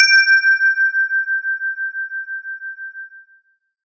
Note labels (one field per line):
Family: guitar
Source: synthesizer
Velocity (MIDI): 75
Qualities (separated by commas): bright